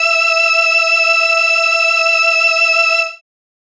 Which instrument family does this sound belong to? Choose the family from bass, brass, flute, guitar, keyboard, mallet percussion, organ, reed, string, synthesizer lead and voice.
keyboard